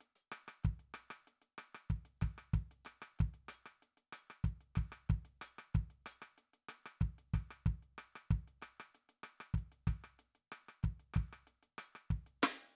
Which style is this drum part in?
Afrobeat